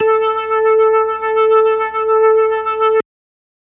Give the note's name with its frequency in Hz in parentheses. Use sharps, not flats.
A4 (440 Hz)